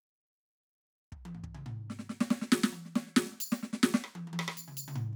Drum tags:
New Orleans funk, fill, 93 BPM, 4/4, percussion, snare, high tom, mid tom, floor tom, kick

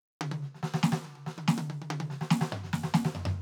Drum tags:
hip-hop, fill, 70 BPM, 4/4, snare, high tom, mid tom, floor tom

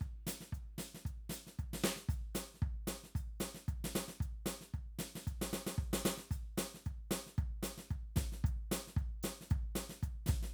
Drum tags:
country, beat, 114 BPM, 4/4, closed hi-hat, snare, kick

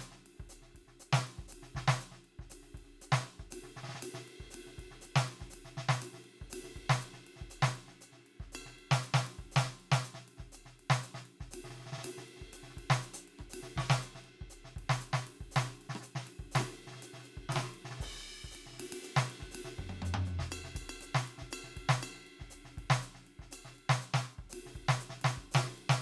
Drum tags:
songo, beat, 120 BPM, 4/4, crash, ride, ride bell, closed hi-hat, hi-hat pedal, snare, cross-stick, mid tom, floor tom, kick

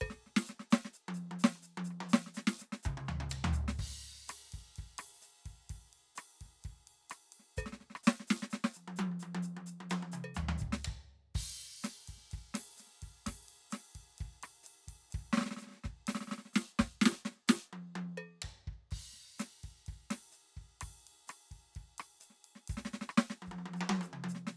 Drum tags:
bossa nova, beat, 127 BPM, 4/4, crash, ride, hi-hat pedal, percussion, snare, cross-stick, high tom, mid tom, floor tom, kick

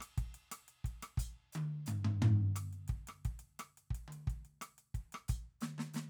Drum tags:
chacarera, beat, 118 BPM, 4/4, closed hi-hat, hi-hat pedal, snare, cross-stick, high tom, floor tom, kick

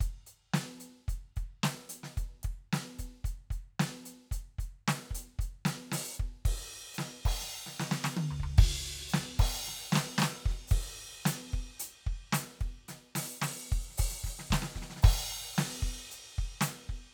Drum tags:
rock, beat, 112 BPM, 4/4, crash, ride, closed hi-hat, open hi-hat, hi-hat pedal, snare, high tom, floor tom, kick

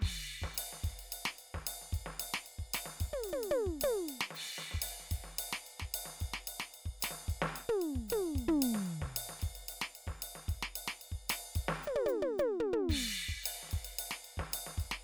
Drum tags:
songo, beat, 112 BPM, 4/4, crash, ride, ride bell, hi-hat pedal, snare, high tom, mid tom, floor tom, kick

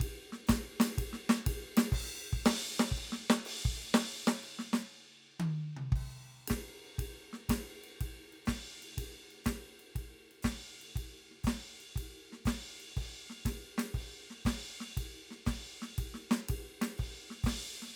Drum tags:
rock, beat, 120 BPM, 4/4, crash, ride, hi-hat pedal, snare, high tom, mid tom, kick

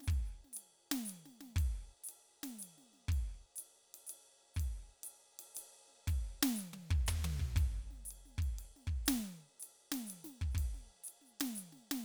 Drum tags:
jazz, beat, 120 BPM, 3/4, ride, hi-hat pedal, snare, high tom, mid tom, floor tom, kick

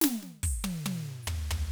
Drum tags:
half-time rock, fill, 140 BPM, 4/4, open hi-hat, hi-hat pedal, snare, high tom, floor tom, kick

